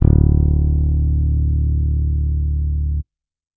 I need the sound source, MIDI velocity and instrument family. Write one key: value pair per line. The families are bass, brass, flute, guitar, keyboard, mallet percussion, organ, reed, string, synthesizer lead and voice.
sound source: electronic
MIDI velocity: 75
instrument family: bass